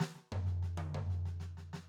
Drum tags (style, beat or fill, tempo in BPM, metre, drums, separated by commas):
jazz, fill, 125 BPM, 4/4, snare, high tom, floor tom